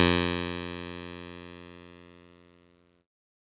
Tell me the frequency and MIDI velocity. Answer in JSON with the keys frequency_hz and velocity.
{"frequency_hz": 87.31, "velocity": 25}